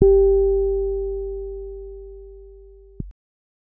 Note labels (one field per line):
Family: keyboard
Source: electronic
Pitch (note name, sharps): G4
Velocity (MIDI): 25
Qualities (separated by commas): dark